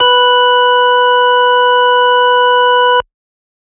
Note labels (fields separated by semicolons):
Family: organ; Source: electronic; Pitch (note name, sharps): B4; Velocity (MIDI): 25